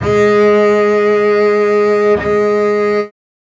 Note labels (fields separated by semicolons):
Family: string; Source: acoustic; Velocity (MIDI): 127; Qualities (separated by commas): reverb